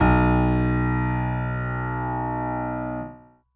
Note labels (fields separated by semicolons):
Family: keyboard; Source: acoustic; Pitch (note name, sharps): B1; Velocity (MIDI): 75